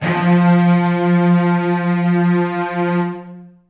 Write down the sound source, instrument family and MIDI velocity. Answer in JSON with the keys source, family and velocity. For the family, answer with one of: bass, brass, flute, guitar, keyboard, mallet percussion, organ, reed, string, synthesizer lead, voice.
{"source": "acoustic", "family": "string", "velocity": 127}